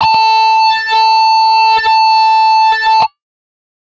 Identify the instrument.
electronic guitar